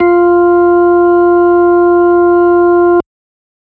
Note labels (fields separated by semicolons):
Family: organ; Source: electronic; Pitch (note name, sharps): F4; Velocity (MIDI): 25